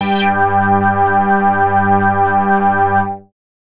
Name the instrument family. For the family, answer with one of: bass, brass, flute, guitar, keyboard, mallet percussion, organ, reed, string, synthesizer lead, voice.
bass